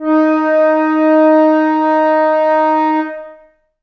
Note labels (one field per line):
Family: flute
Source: acoustic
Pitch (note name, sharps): D#4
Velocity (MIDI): 50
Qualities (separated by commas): long release, reverb